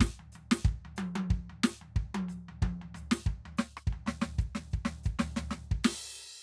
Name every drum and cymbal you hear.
crash, hi-hat pedal, snare, cross-stick, high tom, floor tom and kick